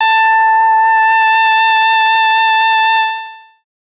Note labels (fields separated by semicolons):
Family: bass; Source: synthesizer; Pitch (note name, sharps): A5; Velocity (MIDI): 100; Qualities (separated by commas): distorted, long release